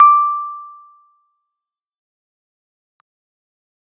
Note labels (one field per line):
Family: keyboard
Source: electronic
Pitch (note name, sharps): D6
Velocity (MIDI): 50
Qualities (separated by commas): fast decay, percussive